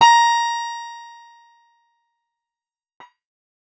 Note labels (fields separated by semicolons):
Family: guitar; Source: acoustic; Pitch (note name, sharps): A#5; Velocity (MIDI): 50; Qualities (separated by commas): bright, distorted, fast decay